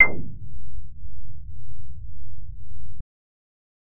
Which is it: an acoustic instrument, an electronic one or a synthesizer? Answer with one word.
synthesizer